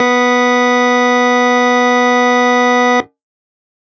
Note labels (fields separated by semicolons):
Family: organ; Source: electronic; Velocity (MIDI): 127; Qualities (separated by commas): distorted